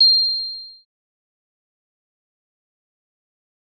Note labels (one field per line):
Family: synthesizer lead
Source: synthesizer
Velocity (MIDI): 50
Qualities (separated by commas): bright, distorted, fast decay